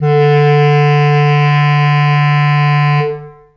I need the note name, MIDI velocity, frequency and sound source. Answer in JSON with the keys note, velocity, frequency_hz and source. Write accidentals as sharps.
{"note": "D3", "velocity": 100, "frequency_hz": 146.8, "source": "acoustic"}